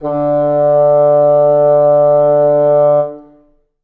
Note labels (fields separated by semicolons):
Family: reed; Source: acoustic; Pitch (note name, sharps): D3; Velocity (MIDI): 25; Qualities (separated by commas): reverb